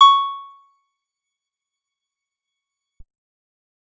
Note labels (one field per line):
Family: guitar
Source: acoustic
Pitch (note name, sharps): C#6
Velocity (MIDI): 127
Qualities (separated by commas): percussive